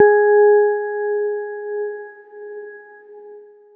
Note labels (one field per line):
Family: keyboard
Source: electronic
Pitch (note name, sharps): G#4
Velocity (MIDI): 75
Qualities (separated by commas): dark, long release